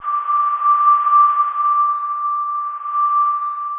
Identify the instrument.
electronic mallet percussion instrument